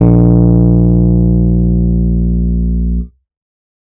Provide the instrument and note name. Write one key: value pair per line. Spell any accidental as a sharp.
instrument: electronic keyboard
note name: A#1